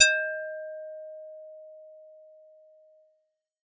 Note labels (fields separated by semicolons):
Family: bass; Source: synthesizer; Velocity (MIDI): 50; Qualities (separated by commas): distorted